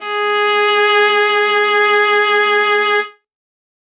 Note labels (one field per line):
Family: string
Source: acoustic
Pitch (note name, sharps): G#4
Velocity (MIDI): 75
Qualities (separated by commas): reverb